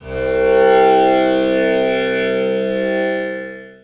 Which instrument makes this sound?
acoustic guitar